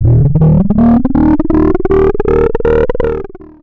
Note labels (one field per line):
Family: bass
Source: synthesizer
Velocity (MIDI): 127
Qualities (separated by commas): distorted, long release, multiphonic, tempo-synced